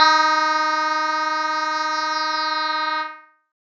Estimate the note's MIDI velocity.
100